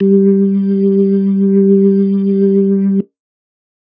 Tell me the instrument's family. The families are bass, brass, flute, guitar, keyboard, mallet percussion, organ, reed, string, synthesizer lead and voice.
organ